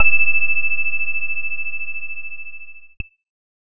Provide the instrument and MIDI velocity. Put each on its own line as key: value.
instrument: electronic keyboard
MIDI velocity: 25